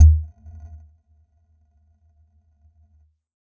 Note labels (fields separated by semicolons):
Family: mallet percussion; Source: electronic; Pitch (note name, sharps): D#2; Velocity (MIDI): 25; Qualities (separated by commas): dark, non-linear envelope, percussive